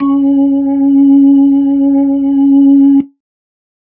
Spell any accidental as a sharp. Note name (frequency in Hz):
C#4 (277.2 Hz)